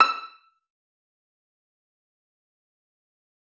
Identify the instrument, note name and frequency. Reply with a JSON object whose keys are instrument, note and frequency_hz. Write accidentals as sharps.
{"instrument": "acoustic string instrument", "note": "E6", "frequency_hz": 1319}